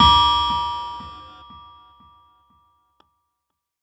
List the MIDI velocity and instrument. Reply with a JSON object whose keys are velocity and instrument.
{"velocity": 50, "instrument": "electronic keyboard"}